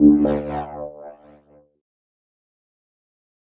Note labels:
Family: keyboard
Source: electronic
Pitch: D2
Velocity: 75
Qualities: distorted, fast decay, non-linear envelope

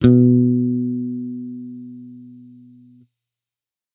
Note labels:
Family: bass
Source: electronic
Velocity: 100

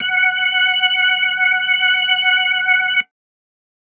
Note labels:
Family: organ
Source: electronic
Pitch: F#5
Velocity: 50

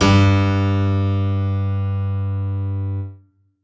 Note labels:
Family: keyboard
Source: acoustic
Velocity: 127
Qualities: bright, reverb

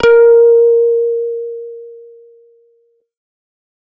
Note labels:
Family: bass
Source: synthesizer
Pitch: A#4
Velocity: 75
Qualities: distorted

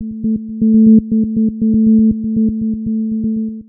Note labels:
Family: synthesizer lead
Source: synthesizer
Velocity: 25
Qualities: dark, long release, tempo-synced

